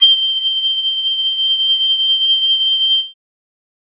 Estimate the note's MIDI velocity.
75